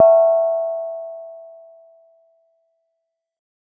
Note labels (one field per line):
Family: mallet percussion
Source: acoustic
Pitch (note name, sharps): E5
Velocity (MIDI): 75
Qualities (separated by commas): reverb